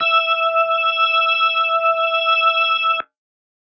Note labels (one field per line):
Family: organ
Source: electronic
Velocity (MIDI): 50